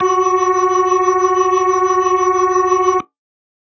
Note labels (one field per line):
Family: organ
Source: electronic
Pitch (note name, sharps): F#4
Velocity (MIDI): 127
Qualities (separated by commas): bright